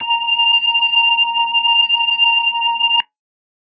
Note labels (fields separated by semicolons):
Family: organ; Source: electronic; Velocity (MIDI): 127; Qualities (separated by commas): distorted